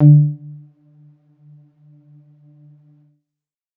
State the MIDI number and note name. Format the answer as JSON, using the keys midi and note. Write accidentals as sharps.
{"midi": 50, "note": "D3"}